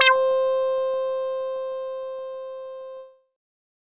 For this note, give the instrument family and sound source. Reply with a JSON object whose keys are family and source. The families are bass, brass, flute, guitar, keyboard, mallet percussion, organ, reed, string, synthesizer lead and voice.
{"family": "bass", "source": "synthesizer"}